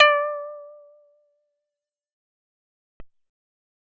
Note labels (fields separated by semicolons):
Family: bass; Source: synthesizer; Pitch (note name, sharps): D5; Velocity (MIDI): 127; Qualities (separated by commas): fast decay, percussive